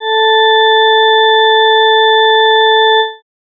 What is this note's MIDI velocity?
75